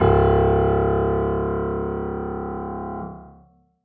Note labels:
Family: keyboard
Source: acoustic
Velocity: 75

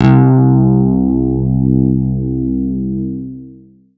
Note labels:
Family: guitar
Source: electronic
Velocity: 100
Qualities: long release

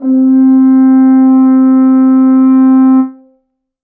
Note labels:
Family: brass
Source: acoustic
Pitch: C4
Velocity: 75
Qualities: dark, reverb

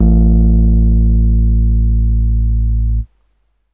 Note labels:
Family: keyboard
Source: electronic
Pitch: A1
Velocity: 50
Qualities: dark

